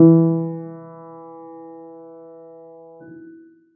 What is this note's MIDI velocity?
25